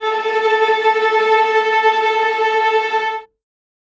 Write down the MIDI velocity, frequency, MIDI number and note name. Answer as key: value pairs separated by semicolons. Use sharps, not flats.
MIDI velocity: 75; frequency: 440 Hz; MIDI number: 69; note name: A4